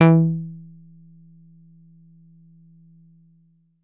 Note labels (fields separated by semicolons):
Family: guitar; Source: synthesizer; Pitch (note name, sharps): E3; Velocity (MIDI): 50; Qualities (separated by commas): percussive